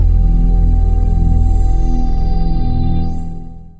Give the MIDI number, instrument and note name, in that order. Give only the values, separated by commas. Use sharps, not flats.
16, synthesizer lead, E0